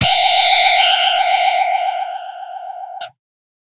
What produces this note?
electronic guitar